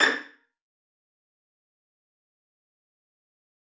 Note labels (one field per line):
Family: string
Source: acoustic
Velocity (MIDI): 127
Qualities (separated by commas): fast decay, percussive, reverb